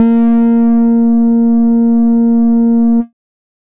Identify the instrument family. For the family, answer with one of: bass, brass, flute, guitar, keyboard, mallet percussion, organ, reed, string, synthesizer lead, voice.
bass